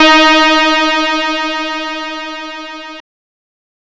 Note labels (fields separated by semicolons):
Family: guitar; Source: synthesizer; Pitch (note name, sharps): D#4; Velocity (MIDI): 50; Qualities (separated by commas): bright, distorted